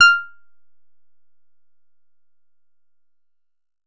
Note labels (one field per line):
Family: guitar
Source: synthesizer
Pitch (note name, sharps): F6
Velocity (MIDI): 50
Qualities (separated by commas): percussive